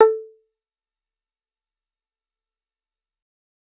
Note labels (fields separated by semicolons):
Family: bass; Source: synthesizer; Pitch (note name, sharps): A4; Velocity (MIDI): 100; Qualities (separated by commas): fast decay, percussive